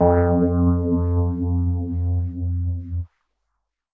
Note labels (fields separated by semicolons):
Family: keyboard; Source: electronic; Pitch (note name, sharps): F2; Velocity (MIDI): 75; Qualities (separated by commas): distorted, non-linear envelope